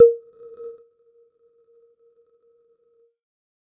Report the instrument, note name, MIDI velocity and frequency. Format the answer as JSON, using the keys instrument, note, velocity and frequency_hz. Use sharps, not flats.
{"instrument": "electronic mallet percussion instrument", "note": "A#4", "velocity": 25, "frequency_hz": 466.2}